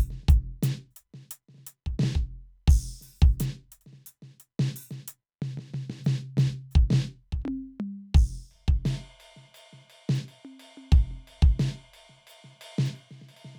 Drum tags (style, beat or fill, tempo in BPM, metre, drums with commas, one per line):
rock
beat
88 BPM
4/4
crash, ride, ride bell, closed hi-hat, open hi-hat, hi-hat pedal, snare, high tom, mid tom, floor tom, kick